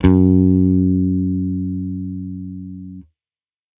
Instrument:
electronic bass